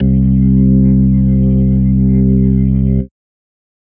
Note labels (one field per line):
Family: organ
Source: electronic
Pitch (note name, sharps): C2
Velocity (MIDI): 100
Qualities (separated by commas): dark, distorted